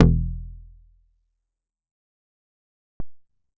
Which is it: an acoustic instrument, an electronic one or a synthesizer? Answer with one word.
synthesizer